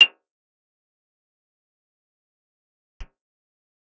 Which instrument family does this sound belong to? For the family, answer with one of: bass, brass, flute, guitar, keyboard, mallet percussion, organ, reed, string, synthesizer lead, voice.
guitar